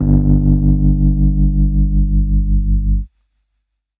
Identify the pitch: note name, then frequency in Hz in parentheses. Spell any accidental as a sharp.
G1 (49 Hz)